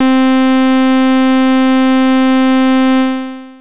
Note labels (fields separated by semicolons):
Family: bass; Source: synthesizer; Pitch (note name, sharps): C4; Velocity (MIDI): 75; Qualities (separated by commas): bright, distorted, long release